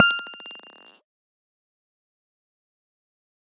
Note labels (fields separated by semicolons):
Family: guitar; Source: electronic; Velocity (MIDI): 127; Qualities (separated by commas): fast decay, percussive